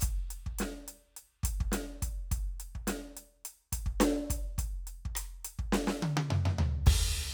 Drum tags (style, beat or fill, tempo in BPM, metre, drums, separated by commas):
rock, beat, 105 BPM, 4/4, crash, ride, closed hi-hat, hi-hat pedal, snare, cross-stick, high tom, mid tom, floor tom, kick